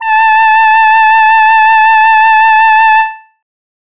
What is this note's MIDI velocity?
25